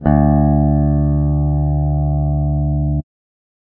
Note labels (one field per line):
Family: guitar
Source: electronic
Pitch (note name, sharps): D2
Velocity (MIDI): 50